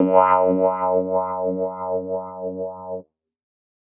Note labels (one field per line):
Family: keyboard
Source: electronic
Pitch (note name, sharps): F#2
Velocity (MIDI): 100